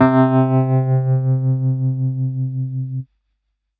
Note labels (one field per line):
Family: keyboard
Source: electronic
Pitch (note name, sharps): C3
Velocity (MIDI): 100